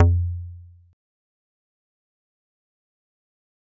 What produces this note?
acoustic mallet percussion instrument